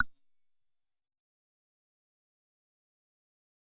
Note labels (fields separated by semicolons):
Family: bass; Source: synthesizer; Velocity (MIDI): 25; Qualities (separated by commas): distorted, fast decay, percussive